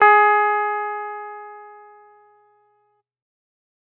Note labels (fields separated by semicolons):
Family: guitar; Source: electronic; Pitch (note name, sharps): G#4; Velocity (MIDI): 50